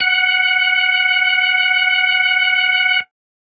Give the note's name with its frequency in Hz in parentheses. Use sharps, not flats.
F#5 (740 Hz)